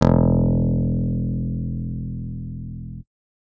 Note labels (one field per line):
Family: keyboard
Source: electronic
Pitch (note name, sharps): E1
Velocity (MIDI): 127